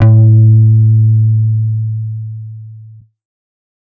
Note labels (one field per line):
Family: bass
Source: synthesizer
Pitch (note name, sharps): A2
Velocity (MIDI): 75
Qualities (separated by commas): distorted